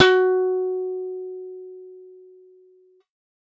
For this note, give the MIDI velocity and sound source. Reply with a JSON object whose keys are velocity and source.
{"velocity": 100, "source": "synthesizer"}